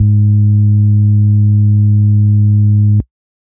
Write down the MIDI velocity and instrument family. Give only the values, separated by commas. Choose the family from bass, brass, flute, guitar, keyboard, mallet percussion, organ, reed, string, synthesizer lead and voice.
75, organ